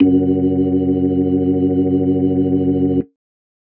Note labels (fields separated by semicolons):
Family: organ; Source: electronic; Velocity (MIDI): 127